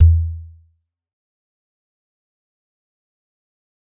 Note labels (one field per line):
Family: mallet percussion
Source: acoustic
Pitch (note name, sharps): E2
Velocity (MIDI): 75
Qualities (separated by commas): dark, fast decay, percussive